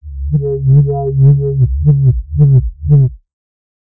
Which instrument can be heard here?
synthesizer bass